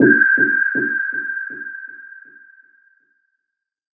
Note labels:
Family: synthesizer lead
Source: synthesizer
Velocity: 25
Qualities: non-linear envelope, reverb

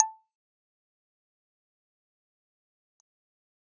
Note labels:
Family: keyboard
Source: electronic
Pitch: A5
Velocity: 100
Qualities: fast decay, percussive

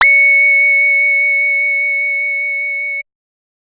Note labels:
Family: bass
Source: synthesizer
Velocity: 127

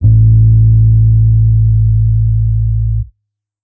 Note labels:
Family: bass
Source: electronic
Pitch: A1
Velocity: 127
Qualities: dark

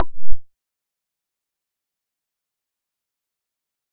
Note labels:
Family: bass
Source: synthesizer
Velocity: 25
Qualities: fast decay, percussive

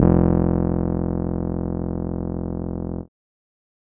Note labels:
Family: keyboard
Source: electronic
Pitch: F1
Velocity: 100

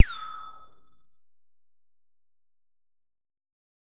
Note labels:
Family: bass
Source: synthesizer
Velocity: 100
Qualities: distorted, percussive

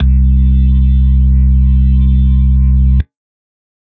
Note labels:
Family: organ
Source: electronic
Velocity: 75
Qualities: dark

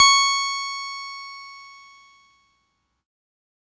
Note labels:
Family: keyboard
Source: electronic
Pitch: C#6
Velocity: 127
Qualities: bright, distorted

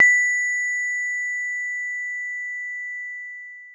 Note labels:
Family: mallet percussion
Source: acoustic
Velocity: 127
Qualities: long release

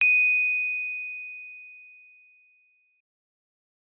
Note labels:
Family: keyboard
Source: electronic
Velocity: 75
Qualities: bright

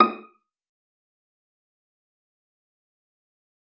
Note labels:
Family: string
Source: acoustic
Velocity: 75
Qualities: fast decay, percussive, reverb

